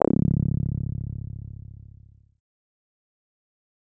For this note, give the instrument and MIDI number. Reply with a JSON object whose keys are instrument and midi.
{"instrument": "synthesizer lead", "midi": 25}